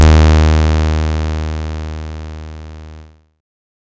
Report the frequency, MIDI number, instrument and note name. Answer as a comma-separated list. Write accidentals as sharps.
77.78 Hz, 39, synthesizer bass, D#2